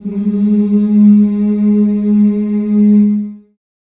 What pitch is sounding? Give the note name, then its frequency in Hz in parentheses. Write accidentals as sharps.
G#3 (207.7 Hz)